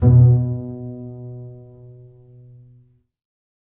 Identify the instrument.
acoustic string instrument